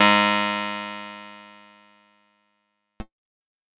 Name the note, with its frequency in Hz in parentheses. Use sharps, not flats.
G#2 (103.8 Hz)